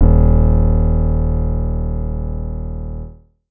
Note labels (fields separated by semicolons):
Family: keyboard; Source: synthesizer; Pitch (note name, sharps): D#1; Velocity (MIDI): 50